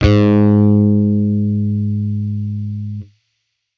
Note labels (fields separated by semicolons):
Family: bass; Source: electronic; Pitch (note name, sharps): G#2; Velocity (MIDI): 75; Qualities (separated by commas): distorted